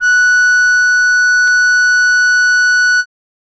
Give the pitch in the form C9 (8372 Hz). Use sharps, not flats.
F#6 (1480 Hz)